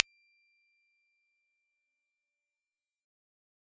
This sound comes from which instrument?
synthesizer bass